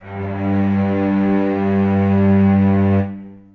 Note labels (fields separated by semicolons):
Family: string; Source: acoustic; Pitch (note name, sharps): G2; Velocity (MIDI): 50; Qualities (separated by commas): long release, reverb